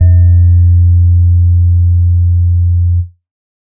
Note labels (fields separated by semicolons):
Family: keyboard; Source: electronic; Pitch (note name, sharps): F2; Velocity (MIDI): 75; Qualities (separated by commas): dark